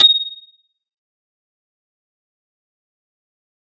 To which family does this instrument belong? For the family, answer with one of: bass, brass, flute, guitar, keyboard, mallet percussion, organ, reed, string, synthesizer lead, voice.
guitar